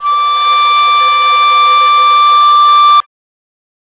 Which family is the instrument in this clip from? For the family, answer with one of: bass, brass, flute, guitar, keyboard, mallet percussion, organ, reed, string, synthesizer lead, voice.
flute